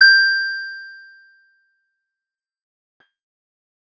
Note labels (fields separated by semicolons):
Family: guitar; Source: acoustic; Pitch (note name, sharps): G6; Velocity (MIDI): 100; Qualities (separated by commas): bright, distorted, fast decay